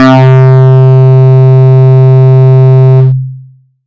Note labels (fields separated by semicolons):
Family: bass; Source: synthesizer; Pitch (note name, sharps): C3; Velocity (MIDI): 127; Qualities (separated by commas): bright, distorted, long release